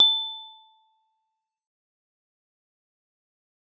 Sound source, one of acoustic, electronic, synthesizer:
acoustic